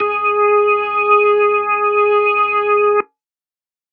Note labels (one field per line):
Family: organ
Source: electronic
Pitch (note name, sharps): G#4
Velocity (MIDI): 127